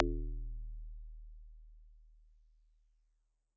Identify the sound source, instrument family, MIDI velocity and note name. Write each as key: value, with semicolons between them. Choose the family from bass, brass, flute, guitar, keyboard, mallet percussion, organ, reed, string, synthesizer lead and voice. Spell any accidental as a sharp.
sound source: synthesizer; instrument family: guitar; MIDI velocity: 127; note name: D#1